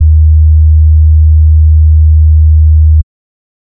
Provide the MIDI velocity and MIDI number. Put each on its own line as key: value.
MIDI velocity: 127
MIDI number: 39